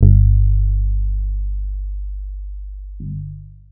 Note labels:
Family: guitar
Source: electronic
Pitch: G1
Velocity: 25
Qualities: long release

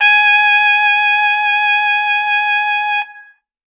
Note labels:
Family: brass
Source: acoustic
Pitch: G#5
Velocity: 100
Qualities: distorted

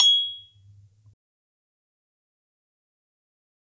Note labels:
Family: mallet percussion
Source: acoustic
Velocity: 50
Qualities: fast decay, percussive, reverb

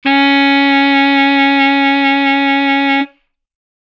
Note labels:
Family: reed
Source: acoustic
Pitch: C#4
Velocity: 127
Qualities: bright

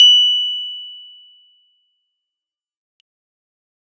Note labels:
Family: keyboard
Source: electronic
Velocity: 75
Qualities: bright, fast decay

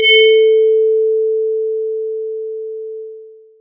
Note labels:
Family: mallet percussion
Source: electronic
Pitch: A4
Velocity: 100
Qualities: long release, multiphonic

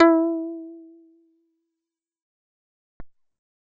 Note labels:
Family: bass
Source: synthesizer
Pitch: E4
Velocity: 127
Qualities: fast decay

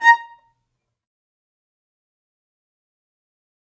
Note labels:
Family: string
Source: acoustic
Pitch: A#5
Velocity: 25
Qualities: fast decay, percussive, reverb

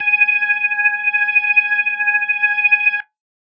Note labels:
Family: organ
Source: electronic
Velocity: 75

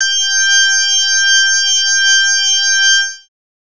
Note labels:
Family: bass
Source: synthesizer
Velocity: 25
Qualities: bright, distorted

